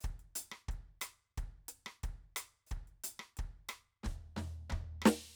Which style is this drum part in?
reggaeton